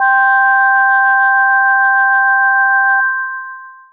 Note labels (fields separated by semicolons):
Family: mallet percussion; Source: electronic; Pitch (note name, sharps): C4; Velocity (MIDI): 75; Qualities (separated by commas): long release